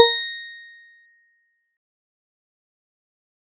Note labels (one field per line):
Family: mallet percussion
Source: acoustic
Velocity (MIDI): 50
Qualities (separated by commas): fast decay, percussive